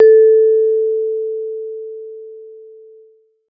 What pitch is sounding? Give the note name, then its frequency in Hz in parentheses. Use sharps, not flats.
A4 (440 Hz)